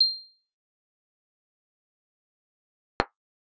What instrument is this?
electronic guitar